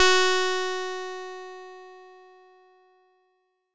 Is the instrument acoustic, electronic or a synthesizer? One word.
synthesizer